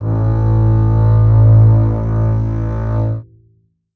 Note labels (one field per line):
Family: string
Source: acoustic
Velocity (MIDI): 75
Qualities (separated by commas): reverb